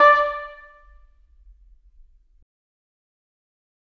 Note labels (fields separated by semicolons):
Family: reed; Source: acoustic; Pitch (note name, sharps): D5; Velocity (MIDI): 100; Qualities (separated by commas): fast decay, percussive, reverb